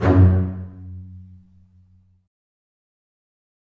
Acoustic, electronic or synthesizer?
acoustic